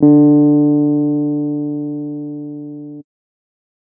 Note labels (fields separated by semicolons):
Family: keyboard; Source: electronic; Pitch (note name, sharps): D3; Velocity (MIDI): 25; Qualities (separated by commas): dark